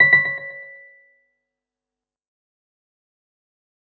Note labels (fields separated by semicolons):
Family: keyboard; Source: electronic; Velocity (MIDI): 127; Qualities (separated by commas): bright, fast decay, percussive, tempo-synced